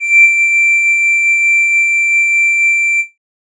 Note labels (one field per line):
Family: flute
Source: synthesizer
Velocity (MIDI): 127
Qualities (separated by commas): distorted